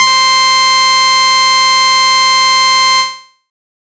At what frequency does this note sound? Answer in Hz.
1047 Hz